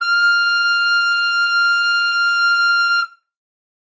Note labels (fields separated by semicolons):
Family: flute; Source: acoustic; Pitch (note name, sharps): F6; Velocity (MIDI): 75; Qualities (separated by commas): bright